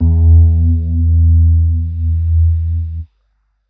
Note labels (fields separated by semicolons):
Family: keyboard; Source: electronic; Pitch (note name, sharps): E2; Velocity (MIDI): 50; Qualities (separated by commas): dark